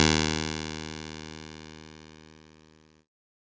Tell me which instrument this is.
electronic keyboard